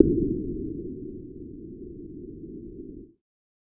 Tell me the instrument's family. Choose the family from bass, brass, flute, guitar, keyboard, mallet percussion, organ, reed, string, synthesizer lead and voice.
bass